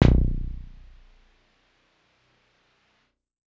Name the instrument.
electronic keyboard